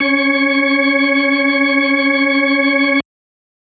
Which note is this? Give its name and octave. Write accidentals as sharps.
C#4